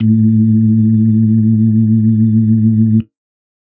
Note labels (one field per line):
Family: organ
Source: electronic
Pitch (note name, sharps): A2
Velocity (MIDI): 127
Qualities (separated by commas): reverb